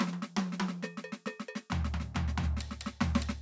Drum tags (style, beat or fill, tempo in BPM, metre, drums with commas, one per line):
hip-hop
fill
70 BPM
4/4
percussion, snare, high tom, floor tom